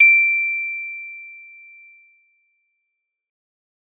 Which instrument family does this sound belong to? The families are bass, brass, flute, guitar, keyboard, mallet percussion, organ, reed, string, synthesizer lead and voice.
mallet percussion